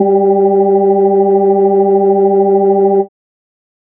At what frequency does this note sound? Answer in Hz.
196 Hz